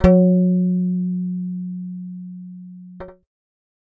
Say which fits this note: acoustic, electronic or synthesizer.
synthesizer